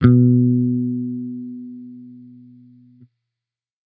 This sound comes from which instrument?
electronic bass